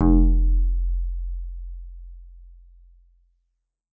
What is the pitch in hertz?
43.65 Hz